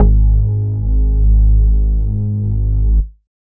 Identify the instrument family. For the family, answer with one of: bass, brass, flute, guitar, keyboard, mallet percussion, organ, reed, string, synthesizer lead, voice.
bass